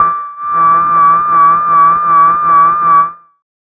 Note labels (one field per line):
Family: bass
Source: synthesizer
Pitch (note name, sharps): D6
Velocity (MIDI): 75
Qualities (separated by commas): tempo-synced